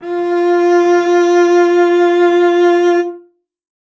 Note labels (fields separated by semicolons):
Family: string; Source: acoustic; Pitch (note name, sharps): F4; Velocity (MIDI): 100; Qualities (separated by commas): reverb